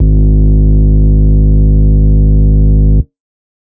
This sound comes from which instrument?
electronic organ